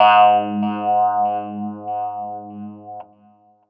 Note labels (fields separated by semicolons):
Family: keyboard; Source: electronic; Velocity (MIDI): 25